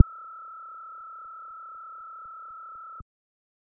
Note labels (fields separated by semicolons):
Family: bass; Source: synthesizer; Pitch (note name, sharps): E6; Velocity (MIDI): 50; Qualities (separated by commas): dark